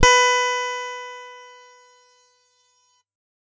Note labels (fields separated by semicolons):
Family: guitar; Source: electronic; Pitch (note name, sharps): B4; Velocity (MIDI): 127; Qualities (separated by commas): bright